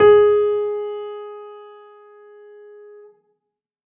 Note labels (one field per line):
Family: keyboard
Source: acoustic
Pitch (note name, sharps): G#4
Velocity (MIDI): 75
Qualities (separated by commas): reverb